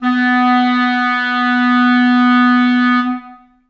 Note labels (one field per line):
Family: reed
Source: acoustic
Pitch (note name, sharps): B3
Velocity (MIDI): 127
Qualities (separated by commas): reverb